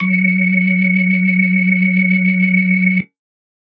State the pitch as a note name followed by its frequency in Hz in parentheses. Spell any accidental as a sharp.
F#3 (185 Hz)